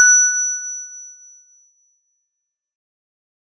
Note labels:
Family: mallet percussion; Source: acoustic; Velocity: 50; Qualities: fast decay

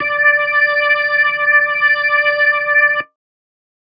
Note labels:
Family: keyboard; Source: electronic; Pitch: D5; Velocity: 75; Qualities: distorted

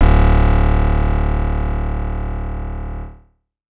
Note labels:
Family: keyboard; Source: synthesizer; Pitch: D1; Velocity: 127; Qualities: distorted

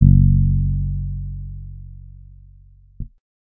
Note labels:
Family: bass; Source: synthesizer; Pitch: F#1; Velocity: 50; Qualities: dark

